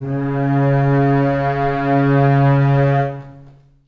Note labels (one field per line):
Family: string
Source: acoustic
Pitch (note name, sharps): C#3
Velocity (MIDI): 25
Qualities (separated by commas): long release, reverb